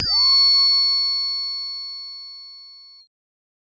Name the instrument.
synthesizer bass